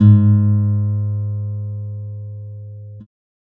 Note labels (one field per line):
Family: guitar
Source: electronic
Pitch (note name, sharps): G#2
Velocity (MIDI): 25